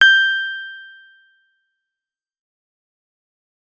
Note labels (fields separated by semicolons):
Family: guitar; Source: electronic; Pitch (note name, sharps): G6; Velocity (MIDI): 25; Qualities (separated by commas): fast decay